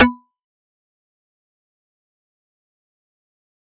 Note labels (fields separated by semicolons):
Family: mallet percussion; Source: acoustic; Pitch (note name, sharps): B3; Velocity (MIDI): 127; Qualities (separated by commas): fast decay, percussive